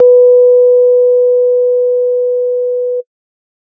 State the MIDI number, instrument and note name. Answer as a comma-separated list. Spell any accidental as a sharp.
71, electronic organ, B4